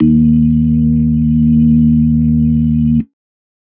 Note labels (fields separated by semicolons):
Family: organ; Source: electronic; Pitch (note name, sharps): D#2; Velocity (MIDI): 75; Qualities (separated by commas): dark